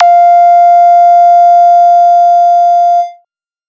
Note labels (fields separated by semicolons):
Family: bass; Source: synthesizer; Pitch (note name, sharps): F5; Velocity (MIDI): 75; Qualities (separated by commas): bright, distorted